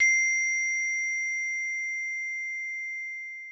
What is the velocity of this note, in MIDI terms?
50